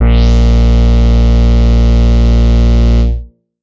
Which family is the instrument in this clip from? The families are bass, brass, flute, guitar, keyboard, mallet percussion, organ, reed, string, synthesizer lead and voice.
bass